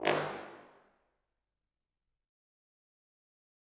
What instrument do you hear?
acoustic brass instrument